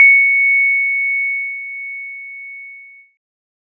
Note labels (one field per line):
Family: keyboard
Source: electronic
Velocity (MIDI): 100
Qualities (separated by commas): multiphonic